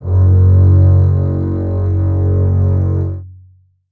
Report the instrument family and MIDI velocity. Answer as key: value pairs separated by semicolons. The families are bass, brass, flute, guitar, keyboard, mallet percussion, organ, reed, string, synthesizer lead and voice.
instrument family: string; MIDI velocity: 25